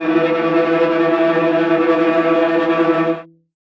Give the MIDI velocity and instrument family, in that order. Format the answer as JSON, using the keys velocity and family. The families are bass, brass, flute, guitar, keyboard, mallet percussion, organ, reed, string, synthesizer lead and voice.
{"velocity": 75, "family": "string"}